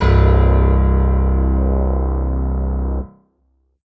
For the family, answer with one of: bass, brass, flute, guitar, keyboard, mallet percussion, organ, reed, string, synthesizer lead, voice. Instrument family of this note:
keyboard